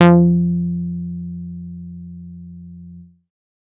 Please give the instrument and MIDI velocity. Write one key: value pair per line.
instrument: synthesizer bass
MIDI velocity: 127